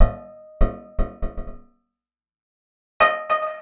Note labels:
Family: guitar; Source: acoustic; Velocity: 50; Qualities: percussive, reverb

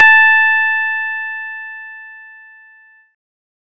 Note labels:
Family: bass; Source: synthesizer; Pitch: A5; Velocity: 127

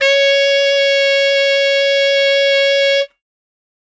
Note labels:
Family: reed; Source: acoustic; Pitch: C#5; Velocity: 127; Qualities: bright

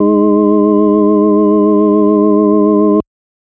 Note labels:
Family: organ; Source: electronic; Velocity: 50; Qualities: multiphonic

